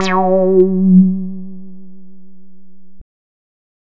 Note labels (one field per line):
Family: bass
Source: synthesizer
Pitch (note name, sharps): F#3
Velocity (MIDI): 75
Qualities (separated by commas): distorted